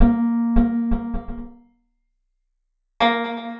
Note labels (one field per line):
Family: guitar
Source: acoustic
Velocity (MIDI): 50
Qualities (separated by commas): percussive, reverb